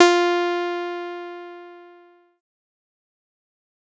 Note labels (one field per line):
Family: bass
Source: synthesizer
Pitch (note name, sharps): F4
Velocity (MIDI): 75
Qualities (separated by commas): distorted, fast decay